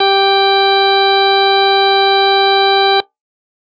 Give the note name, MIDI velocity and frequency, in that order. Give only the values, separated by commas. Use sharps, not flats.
G4, 25, 392 Hz